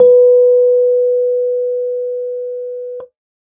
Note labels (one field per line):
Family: keyboard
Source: electronic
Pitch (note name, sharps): B4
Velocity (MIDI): 25